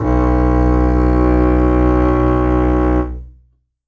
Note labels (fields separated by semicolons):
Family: string; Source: acoustic; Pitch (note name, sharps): B1; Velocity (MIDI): 50; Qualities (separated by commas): reverb